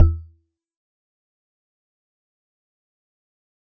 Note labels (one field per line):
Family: mallet percussion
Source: acoustic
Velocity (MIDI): 25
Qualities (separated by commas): fast decay, percussive